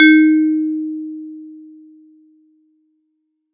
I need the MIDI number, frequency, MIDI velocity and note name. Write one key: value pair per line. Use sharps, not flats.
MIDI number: 63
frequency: 311.1 Hz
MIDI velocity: 100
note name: D#4